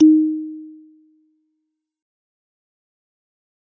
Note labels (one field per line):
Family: mallet percussion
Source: acoustic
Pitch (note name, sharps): D#4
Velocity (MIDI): 127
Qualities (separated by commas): fast decay, percussive